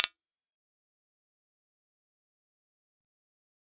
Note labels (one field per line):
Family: guitar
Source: electronic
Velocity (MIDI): 75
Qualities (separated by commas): bright, fast decay, percussive